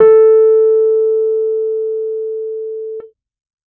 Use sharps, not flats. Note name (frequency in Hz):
A4 (440 Hz)